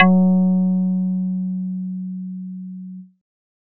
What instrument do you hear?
synthesizer bass